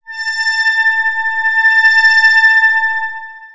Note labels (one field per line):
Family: synthesizer lead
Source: synthesizer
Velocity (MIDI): 100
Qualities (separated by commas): bright, long release, non-linear envelope